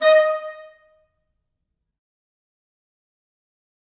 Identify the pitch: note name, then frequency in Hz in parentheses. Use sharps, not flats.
D#5 (622.3 Hz)